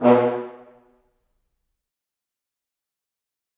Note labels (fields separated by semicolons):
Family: brass; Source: acoustic; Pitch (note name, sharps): B2; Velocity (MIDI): 127; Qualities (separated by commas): fast decay, percussive, reverb